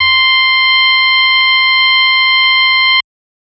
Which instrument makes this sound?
electronic organ